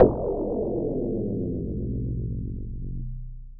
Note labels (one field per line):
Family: mallet percussion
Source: electronic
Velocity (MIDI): 75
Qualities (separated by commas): long release